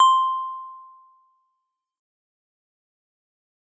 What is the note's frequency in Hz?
1047 Hz